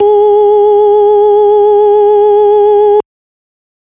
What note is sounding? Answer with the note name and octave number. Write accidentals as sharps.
G#4